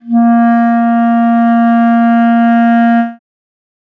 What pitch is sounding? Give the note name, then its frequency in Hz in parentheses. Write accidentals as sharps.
A#3 (233.1 Hz)